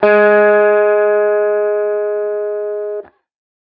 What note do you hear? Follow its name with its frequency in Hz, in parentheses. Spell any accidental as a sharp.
G#3 (207.7 Hz)